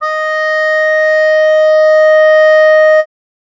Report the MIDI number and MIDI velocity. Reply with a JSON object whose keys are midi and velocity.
{"midi": 75, "velocity": 100}